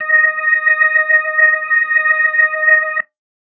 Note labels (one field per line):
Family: organ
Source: electronic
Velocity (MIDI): 50